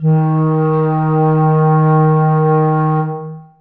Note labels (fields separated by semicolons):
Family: reed; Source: acoustic; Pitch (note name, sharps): D#3; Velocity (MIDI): 75; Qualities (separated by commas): dark, long release, reverb